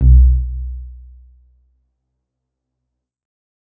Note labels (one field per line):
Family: keyboard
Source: electronic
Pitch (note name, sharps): B1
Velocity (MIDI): 25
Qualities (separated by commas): dark